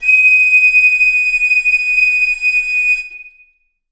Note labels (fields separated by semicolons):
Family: reed; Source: acoustic; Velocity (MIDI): 75; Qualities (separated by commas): bright, reverb